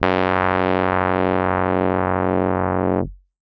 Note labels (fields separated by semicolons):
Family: keyboard; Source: electronic; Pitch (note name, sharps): F#1; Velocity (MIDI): 100; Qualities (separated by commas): distorted